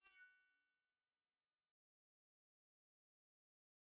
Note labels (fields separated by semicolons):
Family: mallet percussion; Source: electronic; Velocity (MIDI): 100; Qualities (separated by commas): bright, fast decay